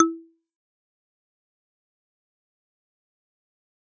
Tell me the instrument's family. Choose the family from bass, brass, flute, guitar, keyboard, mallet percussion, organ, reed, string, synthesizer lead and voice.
mallet percussion